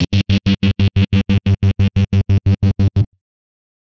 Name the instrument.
electronic guitar